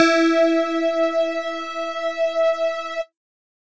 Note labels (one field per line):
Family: mallet percussion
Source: electronic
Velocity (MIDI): 25